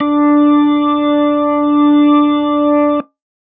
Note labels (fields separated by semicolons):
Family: organ; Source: electronic; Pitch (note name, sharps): D4; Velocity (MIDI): 127